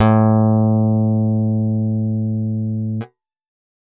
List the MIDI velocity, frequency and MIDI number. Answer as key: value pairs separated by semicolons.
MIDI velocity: 127; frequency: 110 Hz; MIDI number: 45